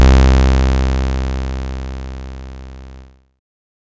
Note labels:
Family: bass; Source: synthesizer; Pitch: C2; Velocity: 25; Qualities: bright, distorted

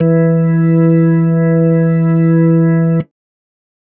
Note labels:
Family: organ; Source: electronic; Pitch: E3; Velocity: 100

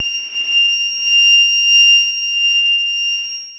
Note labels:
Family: keyboard; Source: electronic; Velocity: 25; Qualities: bright, long release

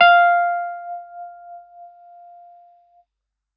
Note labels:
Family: keyboard; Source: electronic; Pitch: F5; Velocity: 127

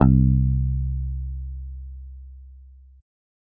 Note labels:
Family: guitar; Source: electronic; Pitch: C2; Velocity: 127

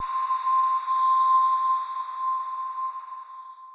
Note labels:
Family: mallet percussion; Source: electronic; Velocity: 50; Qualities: bright, long release, non-linear envelope

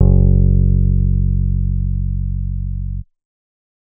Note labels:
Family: bass; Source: synthesizer; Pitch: F#1; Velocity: 100; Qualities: dark, reverb

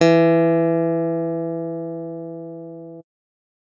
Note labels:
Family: keyboard; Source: electronic; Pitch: E3; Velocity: 127

